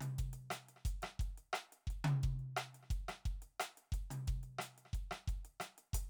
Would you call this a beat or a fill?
beat